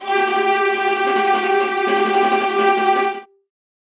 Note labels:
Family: string; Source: acoustic; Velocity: 100; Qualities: bright, non-linear envelope, reverb

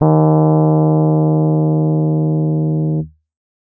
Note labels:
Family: keyboard; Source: electronic; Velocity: 127; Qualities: distorted

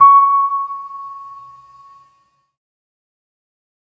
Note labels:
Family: keyboard; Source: electronic; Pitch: C#6; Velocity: 25; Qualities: fast decay

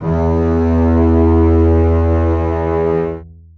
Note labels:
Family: string; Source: acoustic; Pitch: E2; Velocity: 100; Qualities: long release, reverb

